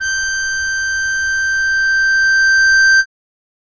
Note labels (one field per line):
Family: reed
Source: acoustic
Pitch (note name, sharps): G6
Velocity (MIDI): 100